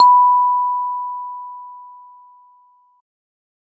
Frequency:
987.8 Hz